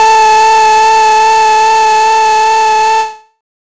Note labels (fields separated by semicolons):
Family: bass; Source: synthesizer; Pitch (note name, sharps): A4; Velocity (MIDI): 127; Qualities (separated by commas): bright, distorted, non-linear envelope